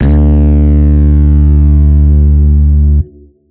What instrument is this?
electronic guitar